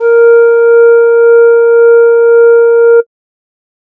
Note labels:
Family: flute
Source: synthesizer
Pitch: A#4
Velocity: 100

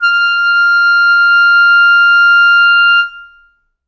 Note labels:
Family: reed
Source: acoustic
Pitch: F6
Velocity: 75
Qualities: reverb

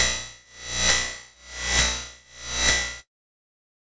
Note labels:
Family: guitar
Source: electronic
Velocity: 50

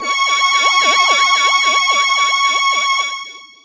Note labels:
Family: voice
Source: synthesizer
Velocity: 25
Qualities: bright, distorted, long release

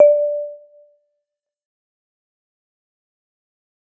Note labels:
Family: mallet percussion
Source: acoustic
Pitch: D5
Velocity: 25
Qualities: fast decay, percussive, reverb

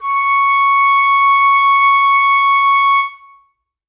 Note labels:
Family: reed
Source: acoustic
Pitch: C#6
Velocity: 50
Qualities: reverb

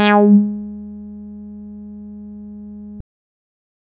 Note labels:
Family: bass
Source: synthesizer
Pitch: G#3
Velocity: 75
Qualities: distorted

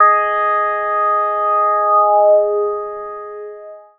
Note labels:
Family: synthesizer lead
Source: synthesizer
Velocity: 50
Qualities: long release

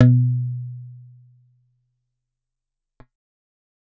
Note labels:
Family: guitar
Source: acoustic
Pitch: B2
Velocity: 50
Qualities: dark, fast decay

